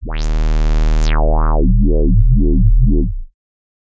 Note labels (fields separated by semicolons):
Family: bass; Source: synthesizer; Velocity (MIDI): 100; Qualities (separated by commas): distorted, non-linear envelope